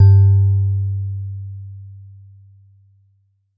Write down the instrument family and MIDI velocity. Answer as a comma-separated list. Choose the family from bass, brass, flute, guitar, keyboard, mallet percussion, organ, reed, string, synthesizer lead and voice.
mallet percussion, 50